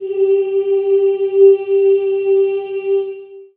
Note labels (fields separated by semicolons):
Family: voice; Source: acoustic; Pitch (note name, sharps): G4; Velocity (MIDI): 50; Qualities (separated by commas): long release, reverb